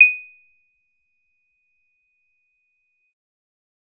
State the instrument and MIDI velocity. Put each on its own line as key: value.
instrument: synthesizer bass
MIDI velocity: 75